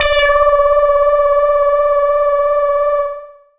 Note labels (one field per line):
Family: bass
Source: synthesizer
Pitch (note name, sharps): D5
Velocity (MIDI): 75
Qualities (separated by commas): distorted, tempo-synced